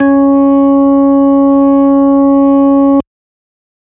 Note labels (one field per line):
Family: organ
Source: electronic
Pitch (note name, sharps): C#4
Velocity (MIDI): 100